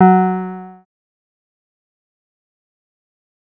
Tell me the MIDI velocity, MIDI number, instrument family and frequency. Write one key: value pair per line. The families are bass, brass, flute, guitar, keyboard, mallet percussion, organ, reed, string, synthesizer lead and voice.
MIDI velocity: 50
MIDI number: 54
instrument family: synthesizer lead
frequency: 185 Hz